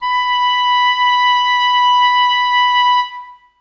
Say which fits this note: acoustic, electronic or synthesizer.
acoustic